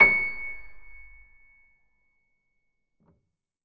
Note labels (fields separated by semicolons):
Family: keyboard; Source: acoustic; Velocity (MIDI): 25; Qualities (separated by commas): reverb